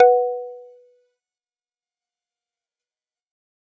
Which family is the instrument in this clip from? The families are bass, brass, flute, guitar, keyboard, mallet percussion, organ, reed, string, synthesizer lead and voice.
mallet percussion